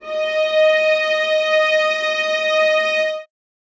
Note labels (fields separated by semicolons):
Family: string; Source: acoustic; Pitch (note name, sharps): D#5; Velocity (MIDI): 50; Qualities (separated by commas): reverb